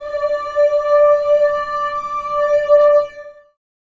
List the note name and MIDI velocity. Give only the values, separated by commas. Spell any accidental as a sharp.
D5, 100